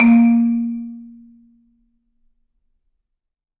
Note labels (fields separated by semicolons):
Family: mallet percussion; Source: acoustic; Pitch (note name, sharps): A#3; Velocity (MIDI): 127; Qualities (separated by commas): dark, reverb